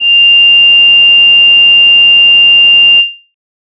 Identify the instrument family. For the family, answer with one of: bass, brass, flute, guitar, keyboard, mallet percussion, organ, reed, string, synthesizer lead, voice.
flute